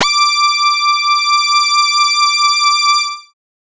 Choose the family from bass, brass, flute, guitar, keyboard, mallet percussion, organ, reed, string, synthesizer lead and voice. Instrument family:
bass